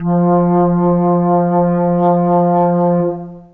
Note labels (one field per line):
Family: flute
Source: acoustic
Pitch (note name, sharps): F3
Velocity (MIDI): 127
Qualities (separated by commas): long release, reverb